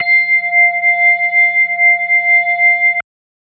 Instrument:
electronic organ